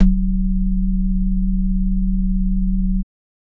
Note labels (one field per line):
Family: organ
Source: electronic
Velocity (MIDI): 100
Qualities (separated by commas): multiphonic